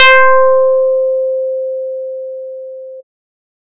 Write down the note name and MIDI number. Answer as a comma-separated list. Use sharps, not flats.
C5, 72